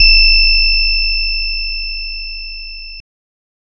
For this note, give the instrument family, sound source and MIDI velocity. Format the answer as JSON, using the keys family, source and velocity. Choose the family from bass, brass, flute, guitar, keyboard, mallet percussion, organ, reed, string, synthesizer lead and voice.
{"family": "guitar", "source": "synthesizer", "velocity": 75}